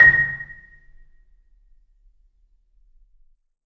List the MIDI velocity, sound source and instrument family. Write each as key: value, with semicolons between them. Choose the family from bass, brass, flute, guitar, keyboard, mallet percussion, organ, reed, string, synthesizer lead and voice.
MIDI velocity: 75; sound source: acoustic; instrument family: mallet percussion